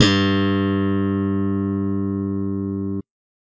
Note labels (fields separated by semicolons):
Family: bass; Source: electronic; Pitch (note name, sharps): G2; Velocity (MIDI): 127; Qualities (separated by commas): bright